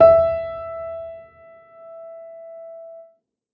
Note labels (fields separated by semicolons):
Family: keyboard; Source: acoustic; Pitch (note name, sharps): E5; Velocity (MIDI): 75; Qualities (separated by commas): reverb